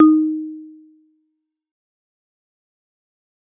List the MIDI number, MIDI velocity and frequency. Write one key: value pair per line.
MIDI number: 63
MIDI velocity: 25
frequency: 311.1 Hz